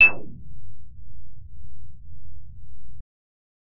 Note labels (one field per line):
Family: bass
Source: synthesizer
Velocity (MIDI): 100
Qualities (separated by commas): bright, distorted